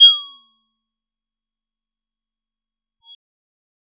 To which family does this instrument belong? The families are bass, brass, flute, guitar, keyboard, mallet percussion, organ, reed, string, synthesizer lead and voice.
bass